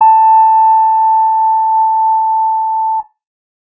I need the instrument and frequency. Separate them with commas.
electronic guitar, 880 Hz